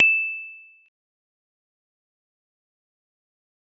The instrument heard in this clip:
acoustic mallet percussion instrument